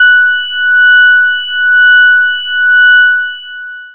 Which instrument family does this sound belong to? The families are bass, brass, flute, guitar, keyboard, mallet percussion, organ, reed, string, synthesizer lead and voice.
bass